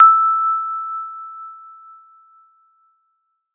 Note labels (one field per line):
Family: mallet percussion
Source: acoustic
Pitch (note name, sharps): E6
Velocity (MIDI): 100